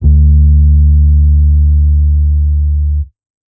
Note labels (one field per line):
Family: bass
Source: electronic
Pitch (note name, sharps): D2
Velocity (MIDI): 127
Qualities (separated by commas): dark